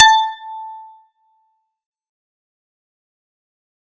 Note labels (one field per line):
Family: guitar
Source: synthesizer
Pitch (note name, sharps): A5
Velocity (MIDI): 100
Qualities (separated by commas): fast decay, percussive